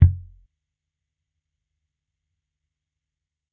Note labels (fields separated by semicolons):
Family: bass; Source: electronic; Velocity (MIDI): 25; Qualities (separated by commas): fast decay, percussive